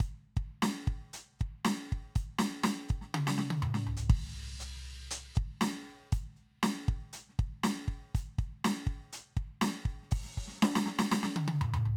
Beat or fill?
beat